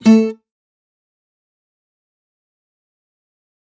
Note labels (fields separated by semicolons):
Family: guitar; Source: acoustic; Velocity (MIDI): 127; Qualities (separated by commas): fast decay, percussive, reverb